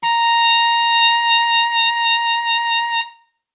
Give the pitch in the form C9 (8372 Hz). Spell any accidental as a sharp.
A#5 (932.3 Hz)